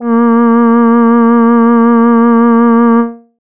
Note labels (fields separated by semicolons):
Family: voice; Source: synthesizer; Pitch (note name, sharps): A#3; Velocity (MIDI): 50; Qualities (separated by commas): dark